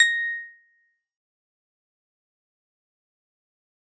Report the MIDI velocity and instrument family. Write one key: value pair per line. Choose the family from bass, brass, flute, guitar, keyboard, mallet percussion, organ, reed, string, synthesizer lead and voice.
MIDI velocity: 127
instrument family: keyboard